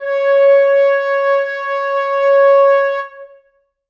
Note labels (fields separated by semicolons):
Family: reed; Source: acoustic; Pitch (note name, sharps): C#5; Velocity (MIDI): 75; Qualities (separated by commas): reverb